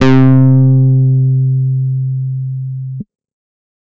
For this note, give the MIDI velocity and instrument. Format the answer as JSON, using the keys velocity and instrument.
{"velocity": 25, "instrument": "electronic guitar"}